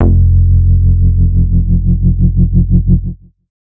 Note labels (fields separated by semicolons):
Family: bass; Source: synthesizer; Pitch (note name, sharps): F1; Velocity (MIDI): 25; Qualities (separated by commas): distorted